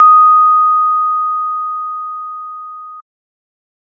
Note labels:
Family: organ; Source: electronic; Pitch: D#6; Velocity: 25

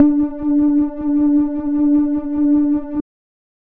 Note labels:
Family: bass; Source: synthesizer; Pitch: D4; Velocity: 25; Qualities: dark

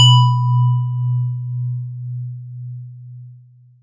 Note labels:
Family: mallet percussion; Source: acoustic; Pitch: B2; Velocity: 100; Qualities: long release

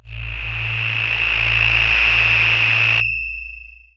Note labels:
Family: voice; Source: synthesizer; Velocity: 50; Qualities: distorted, long release

